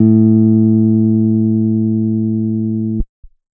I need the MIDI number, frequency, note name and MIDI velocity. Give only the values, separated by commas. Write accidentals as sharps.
45, 110 Hz, A2, 50